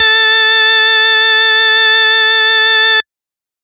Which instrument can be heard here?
electronic organ